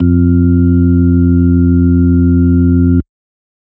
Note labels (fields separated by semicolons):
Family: organ; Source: electronic; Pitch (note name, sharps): F2; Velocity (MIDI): 75; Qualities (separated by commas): dark